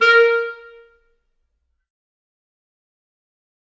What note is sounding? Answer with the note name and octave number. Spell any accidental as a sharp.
A#4